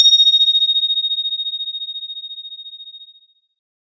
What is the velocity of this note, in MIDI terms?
100